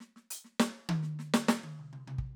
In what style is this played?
hip-hop